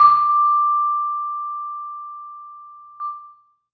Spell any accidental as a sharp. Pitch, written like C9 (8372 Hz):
D6 (1175 Hz)